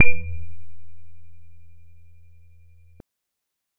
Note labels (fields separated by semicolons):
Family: bass; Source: synthesizer; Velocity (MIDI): 50